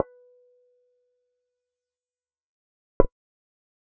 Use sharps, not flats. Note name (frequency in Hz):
B4 (493.9 Hz)